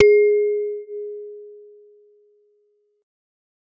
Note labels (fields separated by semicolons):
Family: mallet percussion; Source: acoustic; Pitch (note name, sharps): G#4; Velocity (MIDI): 75; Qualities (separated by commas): non-linear envelope